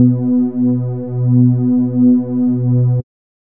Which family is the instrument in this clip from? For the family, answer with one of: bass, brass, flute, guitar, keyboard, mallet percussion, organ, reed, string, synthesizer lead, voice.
bass